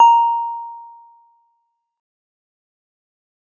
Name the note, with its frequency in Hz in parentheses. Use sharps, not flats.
A#5 (932.3 Hz)